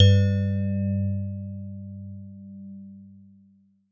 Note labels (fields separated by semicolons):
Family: mallet percussion; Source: acoustic; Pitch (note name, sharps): G2; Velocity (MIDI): 100